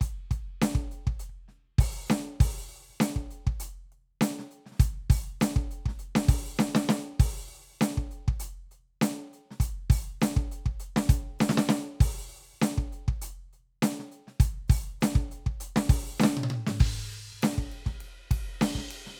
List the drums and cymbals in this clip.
crash, ride, closed hi-hat, open hi-hat, hi-hat pedal, snare, high tom and kick